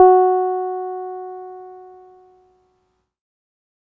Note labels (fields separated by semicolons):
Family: keyboard; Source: electronic; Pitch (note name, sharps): F#4; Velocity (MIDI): 127; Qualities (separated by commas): dark